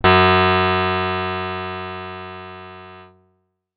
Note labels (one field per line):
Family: guitar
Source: acoustic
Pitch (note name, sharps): F#2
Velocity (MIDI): 100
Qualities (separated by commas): bright, distorted